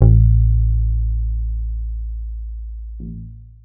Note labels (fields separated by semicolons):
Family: guitar; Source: electronic; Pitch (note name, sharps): A1; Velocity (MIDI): 50; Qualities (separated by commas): long release